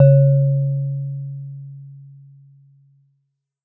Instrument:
acoustic mallet percussion instrument